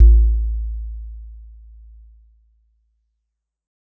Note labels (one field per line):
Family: mallet percussion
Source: acoustic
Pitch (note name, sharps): A1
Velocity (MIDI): 75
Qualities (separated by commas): dark